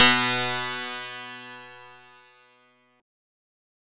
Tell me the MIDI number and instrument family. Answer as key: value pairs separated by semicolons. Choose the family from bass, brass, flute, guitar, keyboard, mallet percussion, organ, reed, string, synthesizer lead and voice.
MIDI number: 47; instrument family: synthesizer lead